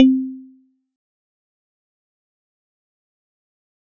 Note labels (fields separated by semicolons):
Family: mallet percussion; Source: acoustic; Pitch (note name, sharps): C4; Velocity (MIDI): 25; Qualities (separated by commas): fast decay, percussive